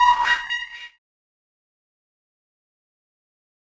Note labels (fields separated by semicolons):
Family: keyboard; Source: electronic; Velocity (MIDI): 127; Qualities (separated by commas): bright, distorted, fast decay, non-linear envelope